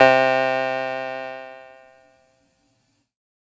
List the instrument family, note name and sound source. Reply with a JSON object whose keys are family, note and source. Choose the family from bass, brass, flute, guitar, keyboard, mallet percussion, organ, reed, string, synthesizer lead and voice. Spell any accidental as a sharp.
{"family": "keyboard", "note": "C3", "source": "electronic"}